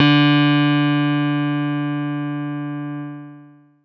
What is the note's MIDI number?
50